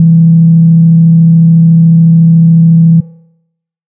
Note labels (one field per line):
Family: bass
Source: synthesizer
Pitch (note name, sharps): E3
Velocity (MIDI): 25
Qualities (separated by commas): dark